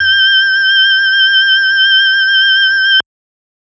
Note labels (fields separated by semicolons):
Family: organ; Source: electronic; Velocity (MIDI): 127; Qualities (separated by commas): bright, multiphonic